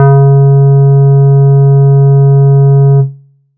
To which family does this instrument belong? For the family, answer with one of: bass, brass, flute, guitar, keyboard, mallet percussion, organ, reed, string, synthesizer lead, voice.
bass